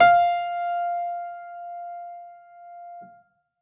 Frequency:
698.5 Hz